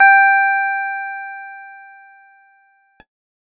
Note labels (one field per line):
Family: keyboard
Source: electronic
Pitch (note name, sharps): G5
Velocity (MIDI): 75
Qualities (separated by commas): bright